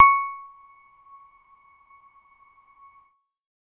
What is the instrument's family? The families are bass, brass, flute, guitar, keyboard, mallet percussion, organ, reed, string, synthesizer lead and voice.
keyboard